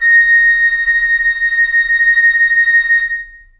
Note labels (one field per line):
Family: flute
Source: acoustic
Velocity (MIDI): 100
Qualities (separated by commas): long release, reverb